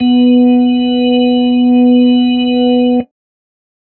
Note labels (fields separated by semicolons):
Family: organ; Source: electronic; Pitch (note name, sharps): B3; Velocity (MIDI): 75; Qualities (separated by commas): dark